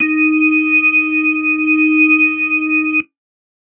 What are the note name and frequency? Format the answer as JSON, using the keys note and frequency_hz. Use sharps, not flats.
{"note": "D#4", "frequency_hz": 311.1}